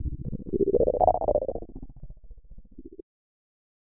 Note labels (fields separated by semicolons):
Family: keyboard; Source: electronic; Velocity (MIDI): 75; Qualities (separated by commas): distorted, non-linear envelope